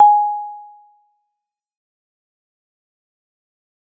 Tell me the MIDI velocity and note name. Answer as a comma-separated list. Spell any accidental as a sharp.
100, G#5